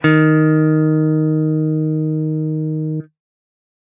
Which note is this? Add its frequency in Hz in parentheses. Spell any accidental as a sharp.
D#3 (155.6 Hz)